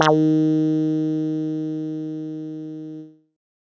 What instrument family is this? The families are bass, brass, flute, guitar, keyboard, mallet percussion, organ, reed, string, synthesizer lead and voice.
bass